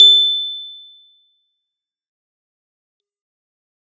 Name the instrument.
acoustic keyboard